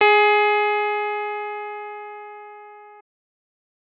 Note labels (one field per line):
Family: keyboard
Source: electronic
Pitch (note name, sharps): G#4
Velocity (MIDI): 127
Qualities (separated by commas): distorted